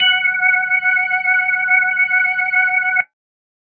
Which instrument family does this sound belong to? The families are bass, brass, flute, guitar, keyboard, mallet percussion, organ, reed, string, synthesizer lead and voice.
organ